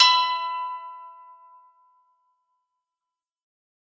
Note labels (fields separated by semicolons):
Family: guitar; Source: acoustic; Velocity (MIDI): 100; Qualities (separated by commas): fast decay, reverb